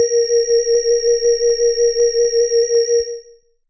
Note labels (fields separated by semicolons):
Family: mallet percussion; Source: electronic; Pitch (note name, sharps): A#4; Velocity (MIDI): 127; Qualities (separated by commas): bright, distorted, multiphonic